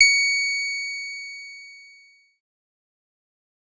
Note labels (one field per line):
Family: bass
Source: synthesizer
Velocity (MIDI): 25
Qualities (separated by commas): distorted, fast decay